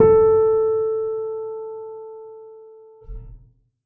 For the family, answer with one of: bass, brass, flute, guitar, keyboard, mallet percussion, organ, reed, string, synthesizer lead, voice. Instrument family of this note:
keyboard